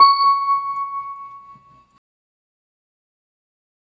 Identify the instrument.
electronic organ